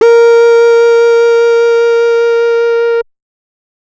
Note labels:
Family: bass; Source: synthesizer; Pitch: A#4; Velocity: 100; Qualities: distorted

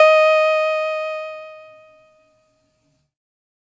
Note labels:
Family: keyboard; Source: electronic; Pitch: D#5; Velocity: 127; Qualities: distorted

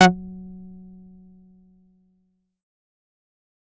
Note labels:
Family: bass; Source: synthesizer; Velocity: 100; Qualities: distorted, fast decay, percussive

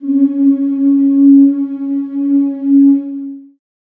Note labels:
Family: voice; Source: acoustic; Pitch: C#4; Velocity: 25; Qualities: long release, reverb

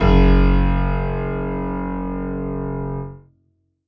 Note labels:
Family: keyboard; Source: acoustic; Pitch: F#1; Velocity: 100; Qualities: reverb

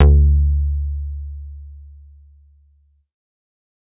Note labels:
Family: bass; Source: synthesizer; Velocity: 75; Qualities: distorted

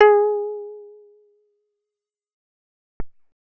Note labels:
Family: bass; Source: synthesizer; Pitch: G#4; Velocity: 25; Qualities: fast decay

